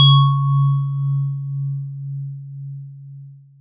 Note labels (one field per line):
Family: mallet percussion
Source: acoustic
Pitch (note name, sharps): C#3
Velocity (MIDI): 100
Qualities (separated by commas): long release